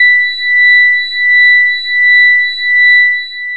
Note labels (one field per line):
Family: bass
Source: synthesizer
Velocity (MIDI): 127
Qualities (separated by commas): bright, distorted, long release